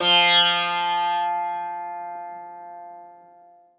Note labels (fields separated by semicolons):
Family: guitar; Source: acoustic; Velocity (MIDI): 50; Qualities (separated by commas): bright, multiphonic, reverb